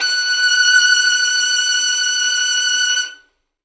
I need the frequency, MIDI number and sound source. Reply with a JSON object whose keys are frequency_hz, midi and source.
{"frequency_hz": 1480, "midi": 90, "source": "acoustic"}